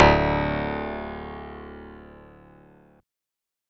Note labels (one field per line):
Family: synthesizer lead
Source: synthesizer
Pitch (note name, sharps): D1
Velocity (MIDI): 50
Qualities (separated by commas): bright, distorted